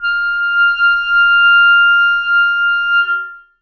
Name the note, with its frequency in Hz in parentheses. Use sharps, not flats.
F6 (1397 Hz)